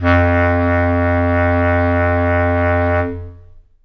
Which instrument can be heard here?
acoustic reed instrument